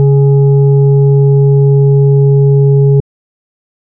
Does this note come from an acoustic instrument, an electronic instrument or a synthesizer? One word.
electronic